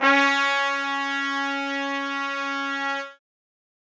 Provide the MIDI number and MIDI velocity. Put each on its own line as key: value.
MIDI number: 61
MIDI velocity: 127